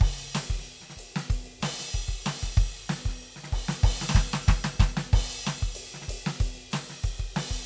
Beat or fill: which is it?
beat